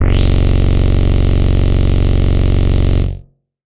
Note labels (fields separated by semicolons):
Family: bass; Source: synthesizer; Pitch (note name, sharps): F#0; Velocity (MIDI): 75; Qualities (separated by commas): distorted